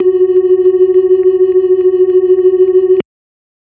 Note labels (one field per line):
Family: organ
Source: electronic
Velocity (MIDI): 127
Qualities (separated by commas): dark